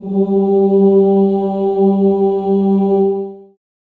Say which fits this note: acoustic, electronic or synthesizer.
acoustic